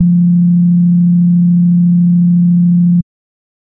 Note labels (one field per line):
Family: bass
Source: synthesizer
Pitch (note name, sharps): F3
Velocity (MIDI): 50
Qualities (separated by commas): dark